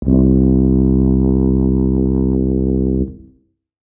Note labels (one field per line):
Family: brass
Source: acoustic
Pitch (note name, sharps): C2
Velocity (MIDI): 25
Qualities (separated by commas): dark